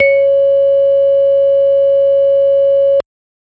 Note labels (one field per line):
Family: organ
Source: electronic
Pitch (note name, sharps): C#5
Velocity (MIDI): 100